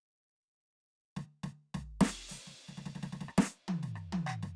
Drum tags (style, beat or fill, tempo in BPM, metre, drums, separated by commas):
soul, fill, 105 BPM, 4/4, ride, hi-hat pedal, percussion, snare, cross-stick, high tom, floor tom